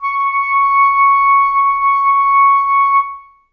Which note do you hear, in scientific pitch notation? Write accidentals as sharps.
C#6